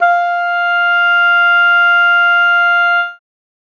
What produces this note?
acoustic reed instrument